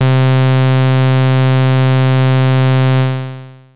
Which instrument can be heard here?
synthesizer bass